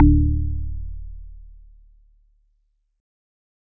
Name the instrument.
electronic organ